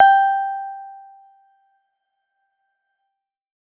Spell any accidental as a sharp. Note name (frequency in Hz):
G5 (784 Hz)